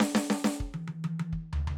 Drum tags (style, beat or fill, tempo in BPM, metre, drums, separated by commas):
Purdie shuffle, fill, 130 BPM, 4/4, hi-hat pedal, snare, high tom, floor tom, kick